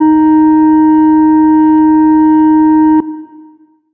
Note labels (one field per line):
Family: organ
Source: electronic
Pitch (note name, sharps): D#4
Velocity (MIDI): 127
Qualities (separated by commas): long release